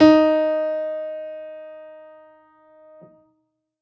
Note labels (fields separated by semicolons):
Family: keyboard; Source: acoustic; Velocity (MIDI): 127